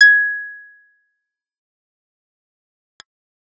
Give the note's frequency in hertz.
1661 Hz